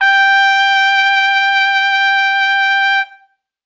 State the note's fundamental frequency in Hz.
784 Hz